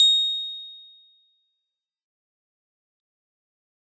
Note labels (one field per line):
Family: keyboard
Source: acoustic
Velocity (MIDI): 127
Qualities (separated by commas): bright, fast decay